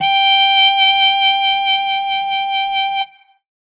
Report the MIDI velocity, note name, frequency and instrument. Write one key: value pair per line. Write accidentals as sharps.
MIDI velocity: 50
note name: G5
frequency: 784 Hz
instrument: acoustic brass instrument